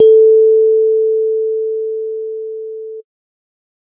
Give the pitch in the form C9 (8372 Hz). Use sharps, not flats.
A4 (440 Hz)